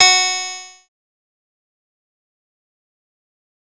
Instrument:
synthesizer bass